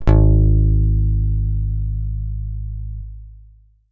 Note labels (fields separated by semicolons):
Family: guitar; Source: electronic; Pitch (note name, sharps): G#1; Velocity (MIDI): 127; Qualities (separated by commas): long release